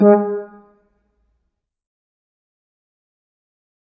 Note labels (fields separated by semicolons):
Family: flute; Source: acoustic; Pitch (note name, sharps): G#3; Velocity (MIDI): 75; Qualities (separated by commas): fast decay, percussive, reverb